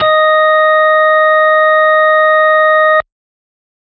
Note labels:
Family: organ; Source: electronic; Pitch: D#5; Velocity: 75

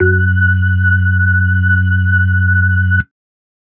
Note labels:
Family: organ; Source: electronic; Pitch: F#2; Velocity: 127

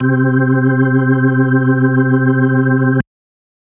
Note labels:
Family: organ; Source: electronic; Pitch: C3; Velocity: 50

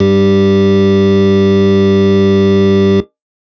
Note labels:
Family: organ; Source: electronic; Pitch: G2; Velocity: 127; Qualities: distorted

